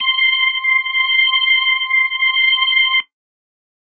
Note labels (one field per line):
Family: organ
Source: electronic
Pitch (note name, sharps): C6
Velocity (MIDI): 75